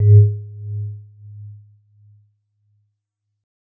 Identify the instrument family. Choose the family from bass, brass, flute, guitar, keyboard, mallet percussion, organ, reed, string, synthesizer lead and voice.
mallet percussion